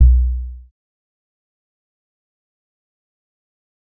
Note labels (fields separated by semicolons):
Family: bass; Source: synthesizer; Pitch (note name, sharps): B1; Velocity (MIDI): 100; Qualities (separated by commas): dark, fast decay, percussive